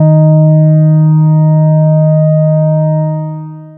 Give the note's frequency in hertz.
155.6 Hz